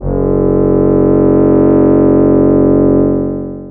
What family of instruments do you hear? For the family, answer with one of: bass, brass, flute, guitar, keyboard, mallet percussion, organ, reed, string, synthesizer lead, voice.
voice